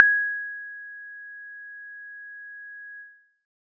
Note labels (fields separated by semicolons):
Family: guitar; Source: synthesizer; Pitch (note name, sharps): G#6; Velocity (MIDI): 25